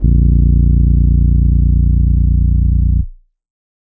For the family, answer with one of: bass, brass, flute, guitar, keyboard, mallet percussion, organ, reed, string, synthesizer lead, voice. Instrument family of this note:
keyboard